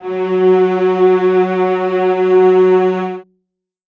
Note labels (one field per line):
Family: string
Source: acoustic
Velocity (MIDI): 100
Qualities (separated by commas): reverb